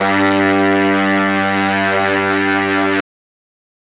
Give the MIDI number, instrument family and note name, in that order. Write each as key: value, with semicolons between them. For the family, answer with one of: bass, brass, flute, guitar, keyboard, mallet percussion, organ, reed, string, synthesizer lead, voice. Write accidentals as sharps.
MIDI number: 43; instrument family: brass; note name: G2